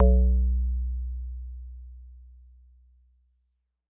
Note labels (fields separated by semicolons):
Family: guitar; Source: synthesizer; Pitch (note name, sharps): B1; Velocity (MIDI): 75; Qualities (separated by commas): dark